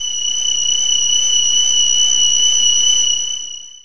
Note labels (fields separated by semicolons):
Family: voice; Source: synthesizer; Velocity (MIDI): 100; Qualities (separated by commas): bright, distorted, long release